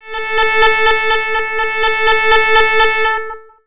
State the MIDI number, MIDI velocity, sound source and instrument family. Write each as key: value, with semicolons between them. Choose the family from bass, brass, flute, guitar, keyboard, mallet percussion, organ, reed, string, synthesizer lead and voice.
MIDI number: 69; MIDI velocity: 127; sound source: synthesizer; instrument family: bass